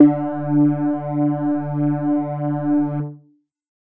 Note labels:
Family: keyboard; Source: electronic; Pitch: D3; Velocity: 100; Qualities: distorted

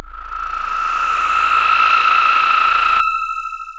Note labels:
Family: voice; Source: synthesizer; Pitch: A0; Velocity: 127; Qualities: distorted, long release

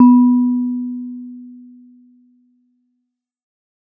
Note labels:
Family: mallet percussion; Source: acoustic; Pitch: B3; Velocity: 50; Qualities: dark

